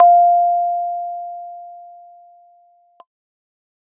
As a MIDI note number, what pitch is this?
77